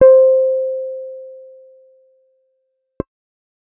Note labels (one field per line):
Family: bass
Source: synthesizer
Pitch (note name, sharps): C5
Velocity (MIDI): 25